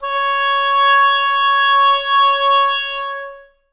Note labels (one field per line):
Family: reed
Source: acoustic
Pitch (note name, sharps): C#5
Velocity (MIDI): 127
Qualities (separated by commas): long release, reverb